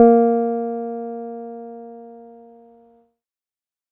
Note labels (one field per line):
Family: keyboard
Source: electronic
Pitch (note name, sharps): A#3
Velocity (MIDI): 75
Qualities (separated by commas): dark